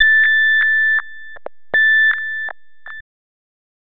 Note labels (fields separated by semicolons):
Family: bass; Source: synthesizer; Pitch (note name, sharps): A6; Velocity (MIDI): 25; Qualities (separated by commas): tempo-synced